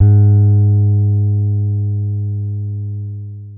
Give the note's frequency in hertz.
103.8 Hz